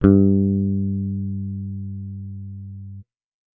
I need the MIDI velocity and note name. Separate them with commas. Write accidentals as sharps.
100, G2